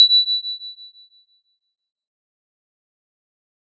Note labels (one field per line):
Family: guitar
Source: synthesizer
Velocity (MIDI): 100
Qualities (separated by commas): bright, fast decay